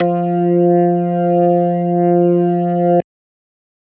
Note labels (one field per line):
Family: organ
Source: electronic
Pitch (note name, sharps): F3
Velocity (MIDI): 127